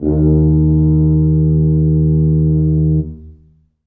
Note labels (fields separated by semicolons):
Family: brass; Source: acoustic; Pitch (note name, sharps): D#2; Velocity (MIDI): 75; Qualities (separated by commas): dark, long release, reverb